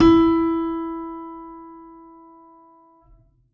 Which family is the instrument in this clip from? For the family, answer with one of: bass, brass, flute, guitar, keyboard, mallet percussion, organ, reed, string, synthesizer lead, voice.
keyboard